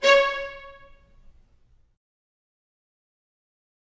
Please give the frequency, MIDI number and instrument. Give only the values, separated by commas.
554.4 Hz, 73, acoustic string instrument